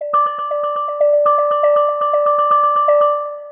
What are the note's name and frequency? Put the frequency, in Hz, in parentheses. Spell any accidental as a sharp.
D5 (587.3 Hz)